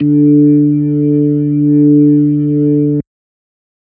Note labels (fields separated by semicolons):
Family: organ; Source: electronic; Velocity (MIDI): 75